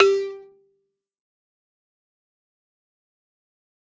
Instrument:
acoustic mallet percussion instrument